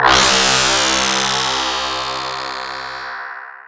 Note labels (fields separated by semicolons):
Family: mallet percussion; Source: electronic; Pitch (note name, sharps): C2; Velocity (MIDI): 127; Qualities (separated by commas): bright, distorted, long release, non-linear envelope